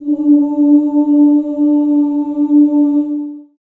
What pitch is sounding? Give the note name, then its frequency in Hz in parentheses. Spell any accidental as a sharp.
D4 (293.7 Hz)